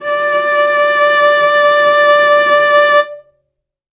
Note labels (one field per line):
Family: string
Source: acoustic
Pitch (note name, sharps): D5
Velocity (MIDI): 25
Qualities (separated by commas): reverb